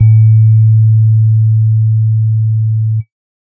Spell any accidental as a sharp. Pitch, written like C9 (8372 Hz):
A2 (110 Hz)